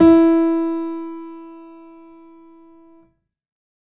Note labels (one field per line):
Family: keyboard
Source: acoustic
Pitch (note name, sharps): E4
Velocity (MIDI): 100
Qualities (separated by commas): reverb